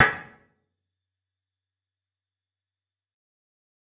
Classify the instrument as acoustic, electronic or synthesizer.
electronic